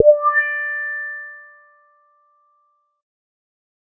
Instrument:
synthesizer bass